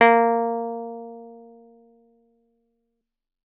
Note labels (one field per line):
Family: guitar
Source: acoustic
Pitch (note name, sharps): A#3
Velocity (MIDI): 127